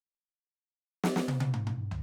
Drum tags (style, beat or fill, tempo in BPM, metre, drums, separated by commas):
rock, fill, 118 BPM, 4/4, hi-hat pedal, snare, high tom, mid tom, floor tom